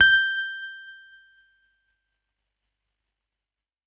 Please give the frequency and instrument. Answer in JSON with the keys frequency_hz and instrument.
{"frequency_hz": 1568, "instrument": "electronic keyboard"}